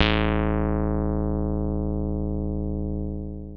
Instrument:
electronic keyboard